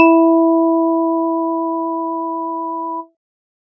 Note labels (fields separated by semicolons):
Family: organ; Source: electronic; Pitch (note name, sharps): E4; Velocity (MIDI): 75